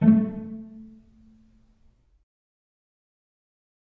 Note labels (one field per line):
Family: string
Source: acoustic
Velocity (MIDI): 75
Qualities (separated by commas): dark, fast decay, percussive, reverb